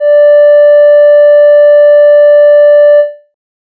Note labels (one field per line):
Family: flute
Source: synthesizer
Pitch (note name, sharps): D5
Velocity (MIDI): 127